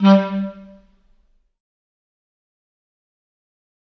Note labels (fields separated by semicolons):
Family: reed; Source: acoustic; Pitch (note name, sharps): G3; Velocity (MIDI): 100; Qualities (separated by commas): fast decay, reverb